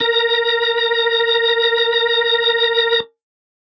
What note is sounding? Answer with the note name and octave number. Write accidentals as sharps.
A#4